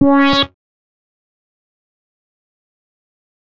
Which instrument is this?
synthesizer bass